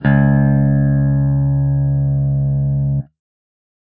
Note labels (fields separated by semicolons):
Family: guitar; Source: electronic; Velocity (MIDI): 75; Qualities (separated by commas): distorted